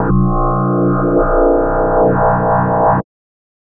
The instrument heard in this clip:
synthesizer mallet percussion instrument